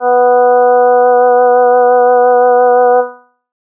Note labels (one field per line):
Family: reed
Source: synthesizer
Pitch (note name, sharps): B3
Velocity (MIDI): 127